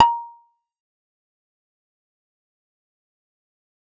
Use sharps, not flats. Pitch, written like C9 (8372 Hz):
A#5 (932.3 Hz)